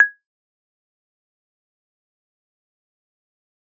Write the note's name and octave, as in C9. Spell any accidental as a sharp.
G#6